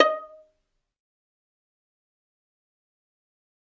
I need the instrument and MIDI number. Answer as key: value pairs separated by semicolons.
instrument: acoustic string instrument; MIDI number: 75